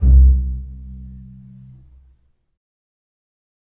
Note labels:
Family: string; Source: acoustic; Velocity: 25; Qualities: dark, fast decay, reverb

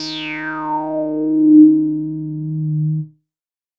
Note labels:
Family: bass; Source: synthesizer; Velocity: 25; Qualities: distorted, non-linear envelope

